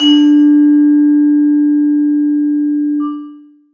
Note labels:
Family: mallet percussion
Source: acoustic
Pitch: D4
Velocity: 127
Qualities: long release, reverb

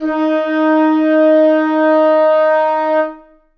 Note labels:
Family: reed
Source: acoustic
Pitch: D#4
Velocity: 25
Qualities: reverb

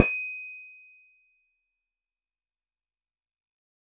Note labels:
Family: keyboard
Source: electronic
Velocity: 50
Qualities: fast decay

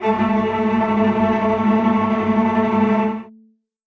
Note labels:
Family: string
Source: acoustic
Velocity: 50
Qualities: bright, non-linear envelope, reverb

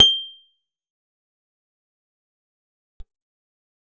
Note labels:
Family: guitar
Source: acoustic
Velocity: 75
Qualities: bright, fast decay, percussive

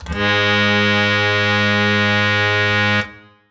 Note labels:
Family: reed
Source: acoustic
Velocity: 25

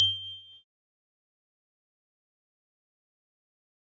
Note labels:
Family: keyboard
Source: electronic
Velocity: 100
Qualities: bright, fast decay, percussive, reverb

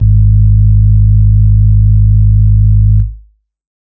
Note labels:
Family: organ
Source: electronic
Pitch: G#1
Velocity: 127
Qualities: dark

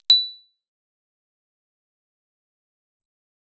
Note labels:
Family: bass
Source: synthesizer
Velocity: 127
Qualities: bright, fast decay, percussive

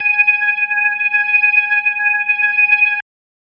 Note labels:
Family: organ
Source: electronic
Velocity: 100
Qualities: distorted

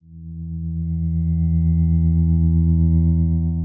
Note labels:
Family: guitar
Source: electronic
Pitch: E2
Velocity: 127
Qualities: dark, long release

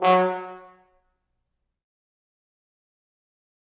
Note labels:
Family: brass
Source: acoustic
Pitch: F#3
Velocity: 100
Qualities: fast decay, percussive, reverb

